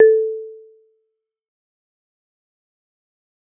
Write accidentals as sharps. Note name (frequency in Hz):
A4 (440 Hz)